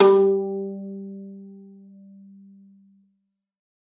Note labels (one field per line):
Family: string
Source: acoustic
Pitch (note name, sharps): G3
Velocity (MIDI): 50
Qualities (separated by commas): reverb